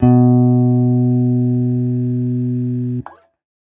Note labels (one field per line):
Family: guitar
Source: electronic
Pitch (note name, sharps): B2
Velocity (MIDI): 50